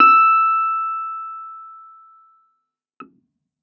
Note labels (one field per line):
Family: keyboard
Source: electronic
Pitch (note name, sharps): E6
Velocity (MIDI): 75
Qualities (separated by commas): fast decay